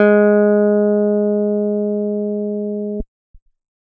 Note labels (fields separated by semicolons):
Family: keyboard; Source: electronic; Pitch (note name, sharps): G#3; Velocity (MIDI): 100